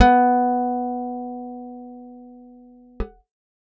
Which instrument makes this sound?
acoustic guitar